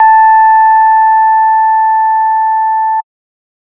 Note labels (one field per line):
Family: organ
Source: electronic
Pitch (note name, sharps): A5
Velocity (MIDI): 100